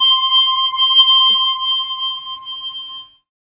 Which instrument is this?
synthesizer keyboard